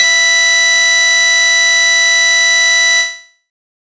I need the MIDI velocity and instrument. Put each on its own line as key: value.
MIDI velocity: 25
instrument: synthesizer bass